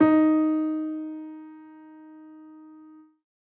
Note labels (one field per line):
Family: keyboard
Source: acoustic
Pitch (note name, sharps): D#4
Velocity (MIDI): 25